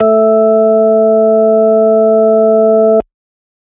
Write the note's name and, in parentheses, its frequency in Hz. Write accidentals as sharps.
A3 (220 Hz)